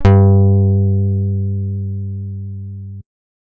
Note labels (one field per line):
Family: guitar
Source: electronic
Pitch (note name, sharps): G2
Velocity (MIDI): 100